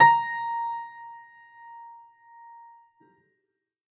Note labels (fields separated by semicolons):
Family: keyboard; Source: acoustic; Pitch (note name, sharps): A#5; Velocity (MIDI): 127; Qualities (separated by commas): reverb